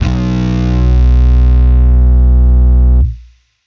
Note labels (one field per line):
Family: bass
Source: electronic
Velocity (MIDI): 127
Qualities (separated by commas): bright, distorted